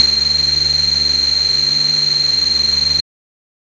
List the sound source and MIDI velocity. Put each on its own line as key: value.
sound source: synthesizer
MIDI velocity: 127